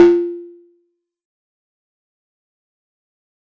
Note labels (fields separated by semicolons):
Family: mallet percussion; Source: acoustic; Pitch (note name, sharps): F4; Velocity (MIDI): 127; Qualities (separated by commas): fast decay, percussive